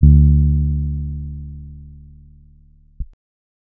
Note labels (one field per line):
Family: keyboard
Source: electronic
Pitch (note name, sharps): D2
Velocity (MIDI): 25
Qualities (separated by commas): dark